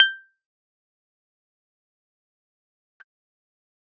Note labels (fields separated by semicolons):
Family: keyboard; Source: electronic; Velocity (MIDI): 25; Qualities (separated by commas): fast decay, percussive